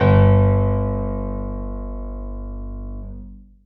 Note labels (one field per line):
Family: keyboard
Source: acoustic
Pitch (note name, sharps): G1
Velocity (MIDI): 127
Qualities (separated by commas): reverb